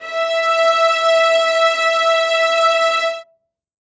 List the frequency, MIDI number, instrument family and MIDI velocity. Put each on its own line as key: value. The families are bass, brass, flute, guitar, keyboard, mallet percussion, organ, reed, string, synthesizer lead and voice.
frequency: 659.3 Hz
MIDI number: 76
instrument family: string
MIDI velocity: 100